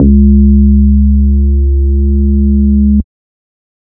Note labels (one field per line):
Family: bass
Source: synthesizer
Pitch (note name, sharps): C#2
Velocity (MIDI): 127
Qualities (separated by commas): dark